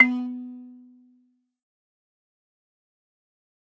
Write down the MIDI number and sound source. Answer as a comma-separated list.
59, acoustic